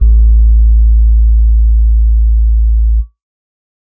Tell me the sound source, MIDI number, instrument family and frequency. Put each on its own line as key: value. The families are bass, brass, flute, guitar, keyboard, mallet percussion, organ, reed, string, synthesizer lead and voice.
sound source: electronic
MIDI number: 33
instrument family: keyboard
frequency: 55 Hz